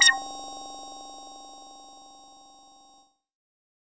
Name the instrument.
synthesizer bass